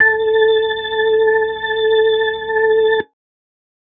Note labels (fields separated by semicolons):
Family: organ; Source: electronic; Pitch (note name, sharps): A4; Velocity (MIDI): 100